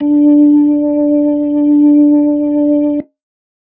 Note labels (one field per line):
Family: organ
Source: electronic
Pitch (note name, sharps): D4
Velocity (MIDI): 75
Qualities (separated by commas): dark